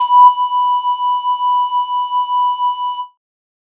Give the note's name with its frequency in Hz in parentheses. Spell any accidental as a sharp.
B5 (987.8 Hz)